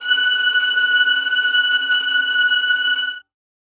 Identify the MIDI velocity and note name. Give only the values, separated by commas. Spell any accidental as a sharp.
100, F#6